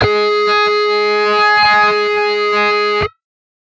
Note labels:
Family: guitar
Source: electronic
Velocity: 127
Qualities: bright, distorted

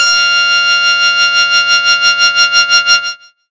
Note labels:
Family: bass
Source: synthesizer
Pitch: F6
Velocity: 75

